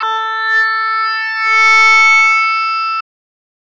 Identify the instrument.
synthesizer voice